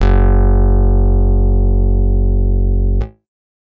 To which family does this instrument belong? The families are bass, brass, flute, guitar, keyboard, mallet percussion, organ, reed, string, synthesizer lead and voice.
guitar